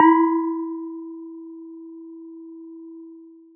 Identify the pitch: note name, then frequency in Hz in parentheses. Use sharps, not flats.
E4 (329.6 Hz)